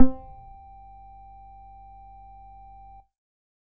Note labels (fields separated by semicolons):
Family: bass; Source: synthesizer; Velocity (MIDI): 25; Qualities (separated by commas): distorted, percussive